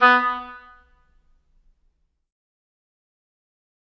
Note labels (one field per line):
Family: reed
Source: acoustic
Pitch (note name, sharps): B3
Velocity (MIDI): 127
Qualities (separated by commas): fast decay, percussive, reverb